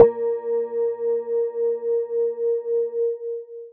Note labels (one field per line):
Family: mallet percussion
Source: electronic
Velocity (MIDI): 75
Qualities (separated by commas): long release